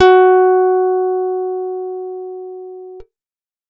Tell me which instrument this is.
acoustic guitar